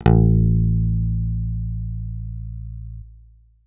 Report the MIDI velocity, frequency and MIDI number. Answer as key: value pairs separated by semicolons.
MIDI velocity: 100; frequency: 55 Hz; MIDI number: 33